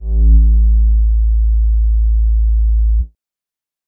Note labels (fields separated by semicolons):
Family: bass; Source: synthesizer; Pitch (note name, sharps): A1; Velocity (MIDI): 50; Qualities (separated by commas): dark